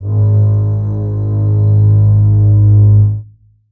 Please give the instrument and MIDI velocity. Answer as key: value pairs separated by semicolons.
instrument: acoustic string instrument; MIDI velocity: 50